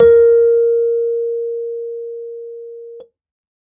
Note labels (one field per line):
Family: keyboard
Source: electronic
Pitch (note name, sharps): A#4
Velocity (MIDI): 75